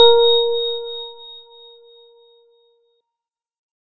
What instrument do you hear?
electronic organ